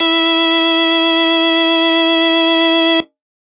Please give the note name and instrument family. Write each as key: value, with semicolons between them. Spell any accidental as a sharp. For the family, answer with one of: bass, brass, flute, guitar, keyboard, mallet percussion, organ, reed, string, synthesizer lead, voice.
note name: E4; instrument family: organ